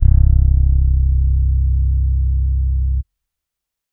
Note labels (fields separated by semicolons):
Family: bass; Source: electronic; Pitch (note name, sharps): C1; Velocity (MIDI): 50